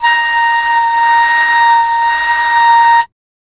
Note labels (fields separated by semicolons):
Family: flute; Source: acoustic; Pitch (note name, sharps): A#5; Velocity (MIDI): 75; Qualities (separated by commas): multiphonic